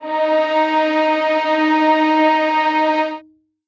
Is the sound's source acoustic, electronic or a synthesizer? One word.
acoustic